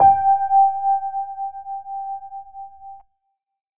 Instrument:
electronic keyboard